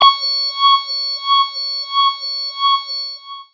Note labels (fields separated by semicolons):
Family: voice; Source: synthesizer; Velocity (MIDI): 75; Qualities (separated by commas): long release, non-linear envelope, tempo-synced